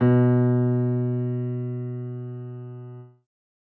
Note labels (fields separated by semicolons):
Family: keyboard; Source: acoustic; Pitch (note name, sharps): B2; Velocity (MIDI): 25